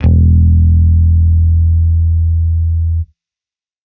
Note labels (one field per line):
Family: bass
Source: electronic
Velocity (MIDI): 100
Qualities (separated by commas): distorted